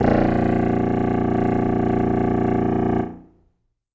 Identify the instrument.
acoustic reed instrument